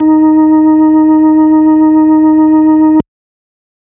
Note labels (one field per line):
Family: organ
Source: electronic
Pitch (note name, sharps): D#4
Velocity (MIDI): 127